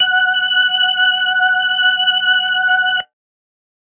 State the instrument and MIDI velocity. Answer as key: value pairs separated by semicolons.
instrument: electronic organ; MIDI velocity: 100